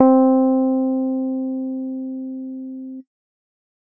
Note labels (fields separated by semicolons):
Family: keyboard; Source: electronic; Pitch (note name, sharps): C4; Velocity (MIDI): 100; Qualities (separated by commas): dark